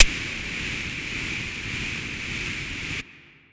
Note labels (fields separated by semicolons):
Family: flute; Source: acoustic; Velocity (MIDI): 100; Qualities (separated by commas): distorted